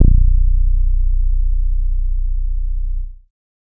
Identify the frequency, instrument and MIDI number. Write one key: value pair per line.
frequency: 30.87 Hz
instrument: synthesizer bass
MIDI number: 23